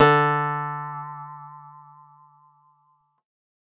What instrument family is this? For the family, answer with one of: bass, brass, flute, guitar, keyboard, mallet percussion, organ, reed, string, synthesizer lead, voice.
guitar